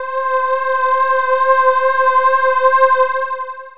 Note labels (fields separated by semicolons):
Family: voice; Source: synthesizer; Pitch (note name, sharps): C5; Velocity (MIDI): 75; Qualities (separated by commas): distorted, long release